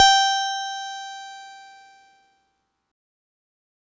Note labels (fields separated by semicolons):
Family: keyboard; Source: electronic; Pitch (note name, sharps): G5; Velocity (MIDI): 50; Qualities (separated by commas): bright, distorted